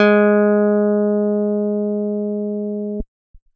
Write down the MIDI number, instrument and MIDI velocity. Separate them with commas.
56, electronic keyboard, 127